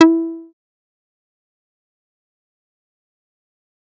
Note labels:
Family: bass; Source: synthesizer; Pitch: E4; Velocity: 127; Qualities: fast decay, percussive

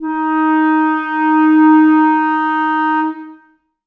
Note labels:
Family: reed; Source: acoustic; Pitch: D#4; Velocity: 100; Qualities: reverb

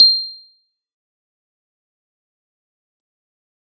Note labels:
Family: keyboard; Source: electronic; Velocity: 127; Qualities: bright, fast decay, percussive

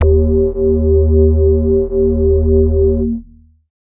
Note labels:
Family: bass; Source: synthesizer; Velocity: 100; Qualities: distorted, multiphonic

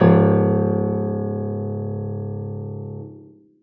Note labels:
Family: keyboard; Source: acoustic; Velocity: 100; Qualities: reverb

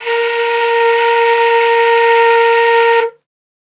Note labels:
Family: flute; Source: acoustic; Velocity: 50

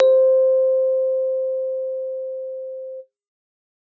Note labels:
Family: keyboard; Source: acoustic; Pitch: C5; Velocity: 127

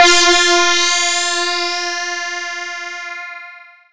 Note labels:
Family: mallet percussion; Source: electronic; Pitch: F4; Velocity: 100; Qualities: bright, distorted, long release, non-linear envelope

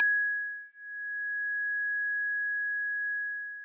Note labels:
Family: mallet percussion; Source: acoustic; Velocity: 100; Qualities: bright, distorted, long release

